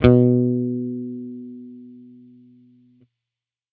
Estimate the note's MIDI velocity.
75